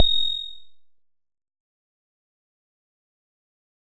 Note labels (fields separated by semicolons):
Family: bass; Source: synthesizer; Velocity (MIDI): 127; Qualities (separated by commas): fast decay, percussive